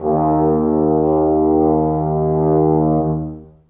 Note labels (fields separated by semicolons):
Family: brass; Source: acoustic; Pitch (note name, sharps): D#2; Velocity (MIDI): 50; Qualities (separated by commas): long release, reverb